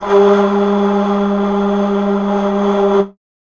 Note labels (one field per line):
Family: flute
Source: acoustic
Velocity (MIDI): 75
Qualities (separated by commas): multiphonic